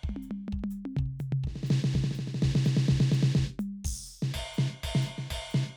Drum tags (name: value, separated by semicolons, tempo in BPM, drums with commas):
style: calypso; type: beat; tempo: 124 BPM; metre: 4/4; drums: crash, ride, ride bell, hi-hat pedal, snare, high tom, mid tom, floor tom, kick